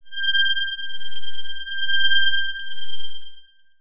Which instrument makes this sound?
synthesizer lead